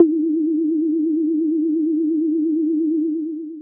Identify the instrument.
synthesizer bass